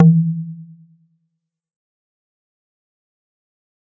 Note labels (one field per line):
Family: mallet percussion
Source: acoustic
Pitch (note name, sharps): E3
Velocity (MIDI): 100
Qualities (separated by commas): fast decay, percussive